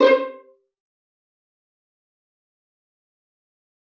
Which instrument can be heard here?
acoustic string instrument